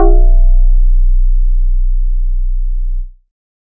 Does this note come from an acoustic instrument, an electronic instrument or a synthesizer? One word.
synthesizer